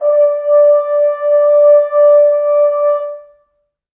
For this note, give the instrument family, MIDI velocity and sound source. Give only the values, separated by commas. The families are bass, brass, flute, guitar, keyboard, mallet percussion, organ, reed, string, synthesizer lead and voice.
brass, 50, acoustic